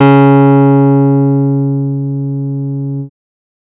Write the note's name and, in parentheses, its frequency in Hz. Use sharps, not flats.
C#3 (138.6 Hz)